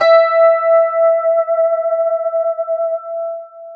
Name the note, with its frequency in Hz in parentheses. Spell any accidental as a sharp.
E5 (659.3 Hz)